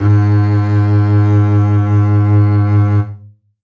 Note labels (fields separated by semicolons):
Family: string; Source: acoustic; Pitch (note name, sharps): G#2; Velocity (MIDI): 127; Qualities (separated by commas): reverb